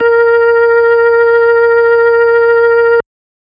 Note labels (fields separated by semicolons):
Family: organ; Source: electronic; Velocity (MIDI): 100